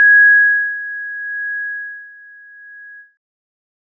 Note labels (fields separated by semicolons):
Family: keyboard; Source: electronic; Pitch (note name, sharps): G#6; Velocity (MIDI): 50; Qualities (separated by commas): multiphonic